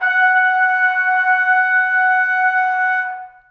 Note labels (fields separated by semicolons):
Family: brass; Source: acoustic; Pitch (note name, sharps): F#5; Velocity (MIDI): 25; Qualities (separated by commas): reverb